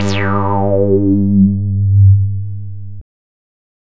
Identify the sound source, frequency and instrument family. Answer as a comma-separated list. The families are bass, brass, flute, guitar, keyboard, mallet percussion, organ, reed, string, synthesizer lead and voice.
synthesizer, 98 Hz, bass